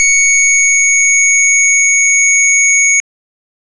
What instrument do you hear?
electronic organ